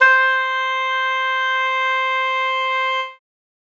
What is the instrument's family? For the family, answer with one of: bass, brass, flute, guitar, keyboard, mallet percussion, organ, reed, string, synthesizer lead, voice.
reed